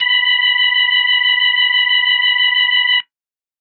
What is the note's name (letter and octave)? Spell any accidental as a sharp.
B5